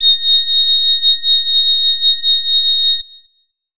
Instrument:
acoustic flute